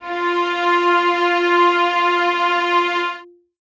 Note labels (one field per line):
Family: string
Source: acoustic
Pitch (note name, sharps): F4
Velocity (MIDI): 50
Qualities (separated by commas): reverb